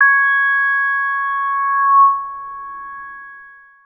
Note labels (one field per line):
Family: synthesizer lead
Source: synthesizer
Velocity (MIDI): 25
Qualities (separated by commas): long release